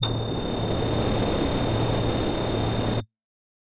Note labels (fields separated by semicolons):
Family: voice; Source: synthesizer; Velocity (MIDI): 75; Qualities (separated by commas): multiphonic